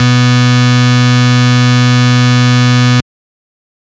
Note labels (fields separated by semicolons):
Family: organ; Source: electronic; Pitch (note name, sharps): B2; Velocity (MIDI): 127; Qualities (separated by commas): bright, distorted